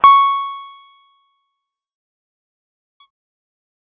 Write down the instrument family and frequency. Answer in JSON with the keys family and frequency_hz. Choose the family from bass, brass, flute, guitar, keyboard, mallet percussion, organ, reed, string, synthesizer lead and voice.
{"family": "guitar", "frequency_hz": 1109}